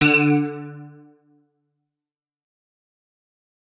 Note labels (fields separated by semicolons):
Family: guitar; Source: electronic; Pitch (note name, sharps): D3; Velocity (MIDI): 50; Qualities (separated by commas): fast decay